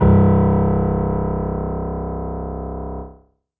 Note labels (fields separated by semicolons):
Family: keyboard; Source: acoustic; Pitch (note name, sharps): C1; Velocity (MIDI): 75; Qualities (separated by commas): reverb